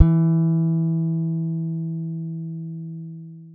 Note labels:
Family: guitar; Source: acoustic; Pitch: E3; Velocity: 127; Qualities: dark, long release

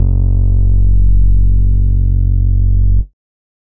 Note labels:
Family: bass; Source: synthesizer; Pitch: F#1; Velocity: 100; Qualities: distorted

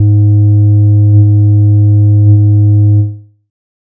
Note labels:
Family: bass; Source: synthesizer; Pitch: G#2; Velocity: 50; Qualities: dark

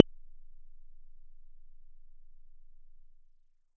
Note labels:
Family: bass; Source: synthesizer; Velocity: 127

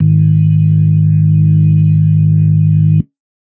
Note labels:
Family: organ; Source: electronic; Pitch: G#1; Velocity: 127; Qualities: dark

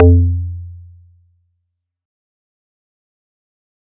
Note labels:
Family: mallet percussion; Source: acoustic; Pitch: F2; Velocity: 100; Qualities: fast decay

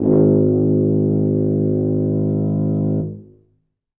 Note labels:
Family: brass; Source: acoustic; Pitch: G#1; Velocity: 75; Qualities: reverb

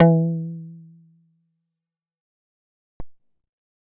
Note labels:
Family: bass; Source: synthesizer; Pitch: E3; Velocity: 127; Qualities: fast decay

